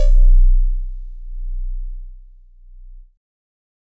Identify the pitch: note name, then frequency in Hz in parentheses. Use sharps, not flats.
B0 (30.87 Hz)